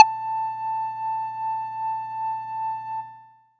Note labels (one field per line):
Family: bass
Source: synthesizer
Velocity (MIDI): 50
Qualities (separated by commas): multiphonic